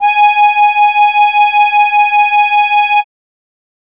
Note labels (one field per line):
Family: keyboard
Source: acoustic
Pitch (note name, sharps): G#5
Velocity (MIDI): 100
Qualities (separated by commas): bright